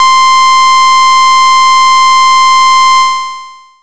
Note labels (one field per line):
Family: bass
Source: synthesizer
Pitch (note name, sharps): C6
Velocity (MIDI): 50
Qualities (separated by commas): bright, distorted, long release